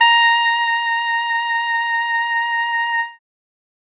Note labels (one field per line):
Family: reed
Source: acoustic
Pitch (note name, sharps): A#5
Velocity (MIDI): 127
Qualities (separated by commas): bright